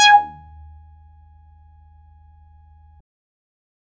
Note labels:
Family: bass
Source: synthesizer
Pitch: G#5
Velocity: 75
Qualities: distorted, percussive

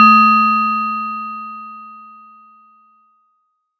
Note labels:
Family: mallet percussion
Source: acoustic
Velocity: 100

